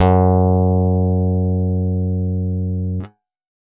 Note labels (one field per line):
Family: guitar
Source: acoustic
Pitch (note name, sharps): F#2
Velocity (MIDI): 127